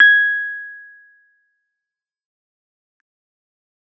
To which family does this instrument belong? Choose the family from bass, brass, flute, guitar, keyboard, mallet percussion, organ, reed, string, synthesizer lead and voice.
keyboard